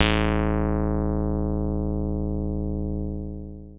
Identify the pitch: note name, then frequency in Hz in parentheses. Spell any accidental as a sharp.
A0 (27.5 Hz)